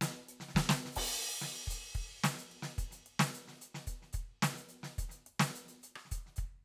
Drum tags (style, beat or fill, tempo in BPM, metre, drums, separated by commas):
ijexá, beat, 108 BPM, 4/4, crash, closed hi-hat, open hi-hat, hi-hat pedal, snare, cross-stick, kick